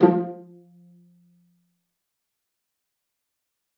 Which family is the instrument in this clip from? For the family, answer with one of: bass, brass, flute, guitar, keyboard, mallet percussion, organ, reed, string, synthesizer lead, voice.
string